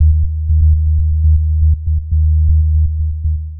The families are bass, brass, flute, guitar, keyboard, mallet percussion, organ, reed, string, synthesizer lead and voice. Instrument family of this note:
synthesizer lead